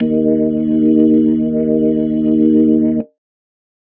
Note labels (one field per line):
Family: organ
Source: electronic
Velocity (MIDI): 25